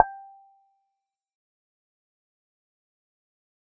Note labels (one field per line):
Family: bass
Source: synthesizer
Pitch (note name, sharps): G5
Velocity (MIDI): 100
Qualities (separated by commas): fast decay, percussive